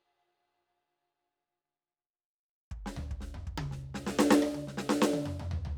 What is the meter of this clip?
4/4